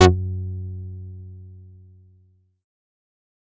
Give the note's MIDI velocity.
127